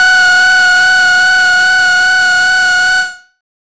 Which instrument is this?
synthesizer bass